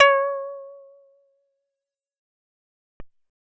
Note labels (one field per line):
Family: bass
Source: synthesizer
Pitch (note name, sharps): C#5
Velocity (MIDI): 100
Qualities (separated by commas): fast decay